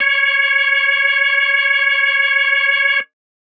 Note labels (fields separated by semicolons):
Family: organ; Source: electronic; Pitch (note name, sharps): C#5; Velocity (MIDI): 50; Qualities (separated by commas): distorted